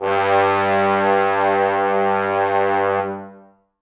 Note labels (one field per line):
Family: brass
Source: acoustic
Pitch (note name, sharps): G2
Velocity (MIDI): 100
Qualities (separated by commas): bright, reverb